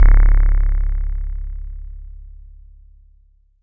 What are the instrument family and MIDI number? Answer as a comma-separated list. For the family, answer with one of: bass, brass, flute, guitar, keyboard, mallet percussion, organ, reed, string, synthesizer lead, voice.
bass, 25